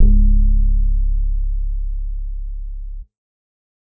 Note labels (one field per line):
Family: bass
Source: synthesizer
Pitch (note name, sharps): C#1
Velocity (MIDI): 50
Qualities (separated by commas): dark, reverb